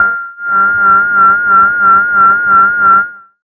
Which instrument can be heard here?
synthesizer bass